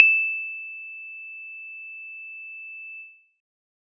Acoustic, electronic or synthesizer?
synthesizer